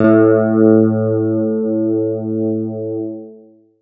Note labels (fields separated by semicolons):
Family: guitar; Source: electronic; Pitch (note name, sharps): A2; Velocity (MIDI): 25; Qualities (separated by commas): long release